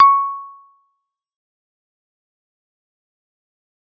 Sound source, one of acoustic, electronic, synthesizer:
electronic